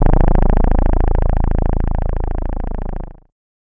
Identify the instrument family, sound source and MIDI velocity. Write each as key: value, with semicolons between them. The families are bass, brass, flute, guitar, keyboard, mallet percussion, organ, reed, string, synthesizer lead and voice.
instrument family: bass; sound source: synthesizer; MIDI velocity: 75